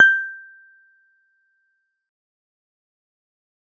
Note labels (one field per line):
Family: keyboard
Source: electronic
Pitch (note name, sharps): G6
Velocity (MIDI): 25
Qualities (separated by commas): fast decay, percussive